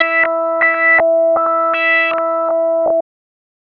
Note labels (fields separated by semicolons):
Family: bass; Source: synthesizer; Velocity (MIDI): 100; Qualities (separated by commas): tempo-synced